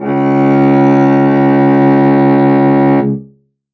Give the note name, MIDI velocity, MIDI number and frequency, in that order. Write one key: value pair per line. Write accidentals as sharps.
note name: C#2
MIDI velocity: 127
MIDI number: 37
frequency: 69.3 Hz